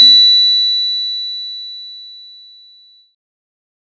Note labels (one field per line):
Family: bass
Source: synthesizer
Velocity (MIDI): 50